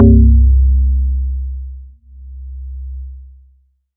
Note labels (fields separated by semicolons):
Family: guitar; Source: synthesizer; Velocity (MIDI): 50; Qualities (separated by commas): dark, long release